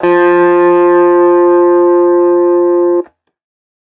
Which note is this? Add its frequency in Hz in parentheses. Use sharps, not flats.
F3 (174.6 Hz)